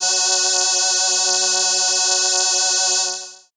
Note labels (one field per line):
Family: keyboard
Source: synthesizer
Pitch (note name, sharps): F#3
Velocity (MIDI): 25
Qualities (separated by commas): bright